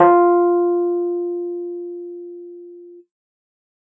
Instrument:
electronic keyboard